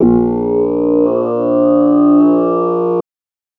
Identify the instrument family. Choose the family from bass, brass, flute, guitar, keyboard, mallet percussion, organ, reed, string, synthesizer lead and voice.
voice